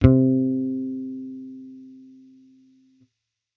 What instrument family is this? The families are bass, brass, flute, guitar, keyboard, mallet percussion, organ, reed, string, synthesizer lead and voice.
bass